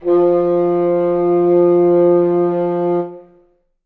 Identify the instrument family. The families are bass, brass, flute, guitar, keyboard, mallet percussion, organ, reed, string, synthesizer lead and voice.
reed